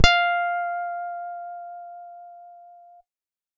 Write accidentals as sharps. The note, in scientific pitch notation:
F5